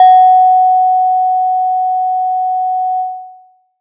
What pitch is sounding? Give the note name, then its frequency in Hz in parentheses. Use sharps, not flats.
F#5 (740 Hz)